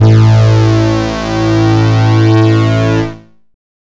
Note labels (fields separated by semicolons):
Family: bass; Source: synthesizer; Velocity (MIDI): 127